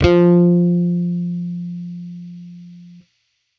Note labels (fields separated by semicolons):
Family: bass; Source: electronic; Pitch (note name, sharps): F3; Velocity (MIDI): 50; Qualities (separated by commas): distorted